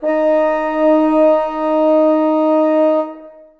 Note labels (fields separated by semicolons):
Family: reed; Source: acoustic; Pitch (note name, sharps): D#4; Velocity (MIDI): 75; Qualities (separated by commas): long release, reverb